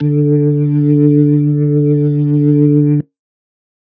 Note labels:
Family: organ; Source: electronic; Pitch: D3; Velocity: 75

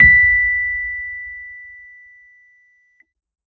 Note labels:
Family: keyboard; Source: electronic; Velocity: 100

